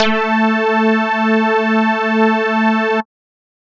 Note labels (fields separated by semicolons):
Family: bass; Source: synthesizer; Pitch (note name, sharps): A3; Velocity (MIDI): 127